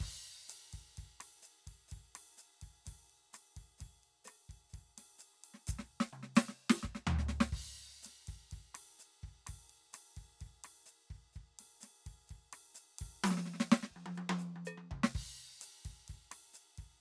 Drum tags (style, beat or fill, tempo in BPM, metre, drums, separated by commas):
bossa nova, beat, 127 BPM, 4/4, crash, ride, hi-hat pedal, percussion, snare, cross-stick, high tom, mid tom, floor tom, kick